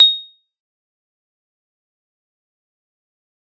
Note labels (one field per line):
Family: mallet percussion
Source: acoustic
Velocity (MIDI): 100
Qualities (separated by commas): bright, fast decay, percussive